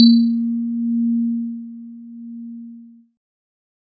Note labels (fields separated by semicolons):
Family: keyboard; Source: electronic; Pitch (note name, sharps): A#3; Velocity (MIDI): 127; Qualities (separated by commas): multiphonic